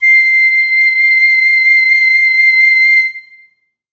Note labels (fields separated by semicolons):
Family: flute; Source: acoustic; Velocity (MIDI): 25; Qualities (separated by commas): long release, reverb